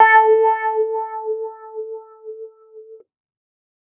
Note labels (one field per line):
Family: keyboard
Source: electronic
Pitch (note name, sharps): A4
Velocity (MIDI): 127